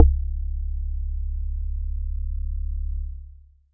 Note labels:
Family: mallet percussion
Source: acoustic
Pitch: C#1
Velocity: 100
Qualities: dark

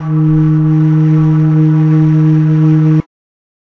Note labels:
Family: flute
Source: acoustic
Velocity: 25

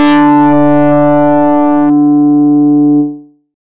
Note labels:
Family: bass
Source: synthesizer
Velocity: 100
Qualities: bright, distorted

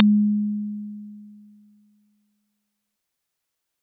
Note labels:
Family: mallet percussion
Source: acoustic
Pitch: G#3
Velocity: 100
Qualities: bright

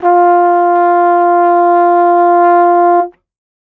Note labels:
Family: brass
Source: acoustic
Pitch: F4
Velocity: 25

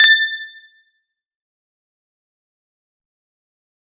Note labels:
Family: guitar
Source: electronic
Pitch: A6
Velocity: 50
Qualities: fast decay, percussive

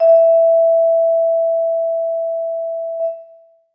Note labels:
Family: mallet percussion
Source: acoustic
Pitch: E5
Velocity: 75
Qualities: reverb

